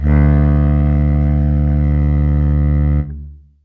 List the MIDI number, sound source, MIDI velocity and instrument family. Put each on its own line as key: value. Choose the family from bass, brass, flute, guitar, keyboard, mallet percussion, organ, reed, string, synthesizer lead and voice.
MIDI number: 38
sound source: acoustic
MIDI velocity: 25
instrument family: reed